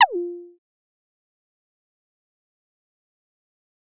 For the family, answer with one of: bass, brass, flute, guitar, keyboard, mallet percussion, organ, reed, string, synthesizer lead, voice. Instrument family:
bass